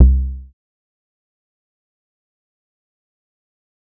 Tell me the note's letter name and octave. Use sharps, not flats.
C2